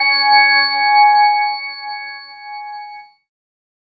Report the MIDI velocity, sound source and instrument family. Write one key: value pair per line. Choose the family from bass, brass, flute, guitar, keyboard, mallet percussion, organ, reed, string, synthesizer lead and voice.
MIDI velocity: 50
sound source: synthesizer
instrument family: keyboard